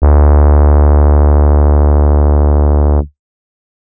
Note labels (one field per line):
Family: keyboard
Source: electronic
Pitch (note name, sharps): D2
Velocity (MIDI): 127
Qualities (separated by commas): dark